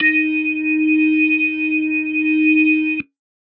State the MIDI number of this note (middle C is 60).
63